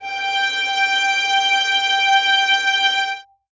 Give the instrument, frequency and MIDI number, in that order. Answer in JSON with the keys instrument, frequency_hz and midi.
{"instrument": "acoustic string instrument", "frequency_hz": 784, "midi": 79}